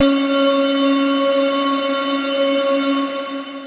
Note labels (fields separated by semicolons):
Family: guitar; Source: electronic; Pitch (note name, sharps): C#4; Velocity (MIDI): 50; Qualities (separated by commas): long release